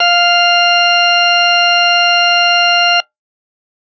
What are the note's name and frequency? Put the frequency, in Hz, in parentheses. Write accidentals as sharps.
F5 (698.5 Hz)